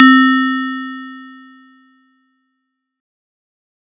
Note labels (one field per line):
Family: mallet percussion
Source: acoustic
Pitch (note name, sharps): C4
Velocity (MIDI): 75